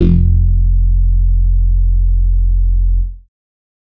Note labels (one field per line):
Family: bass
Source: synthesizer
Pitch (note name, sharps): F1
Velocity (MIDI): 75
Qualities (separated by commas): distorted